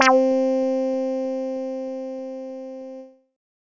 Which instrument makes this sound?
synthesizer bass